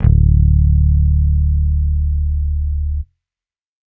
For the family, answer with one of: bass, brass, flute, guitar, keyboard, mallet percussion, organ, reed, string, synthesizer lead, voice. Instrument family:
bass